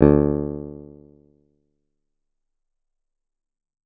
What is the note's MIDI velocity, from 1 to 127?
75